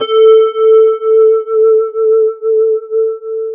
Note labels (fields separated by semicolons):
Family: guitar; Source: electronic; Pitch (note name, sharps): A4; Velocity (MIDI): 75; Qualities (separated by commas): long release, multiphonic, non-linear envelope